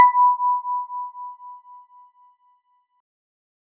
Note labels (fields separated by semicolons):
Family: keyboard; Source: electronic; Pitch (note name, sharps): B5; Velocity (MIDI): 100